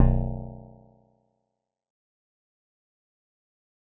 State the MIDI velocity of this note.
50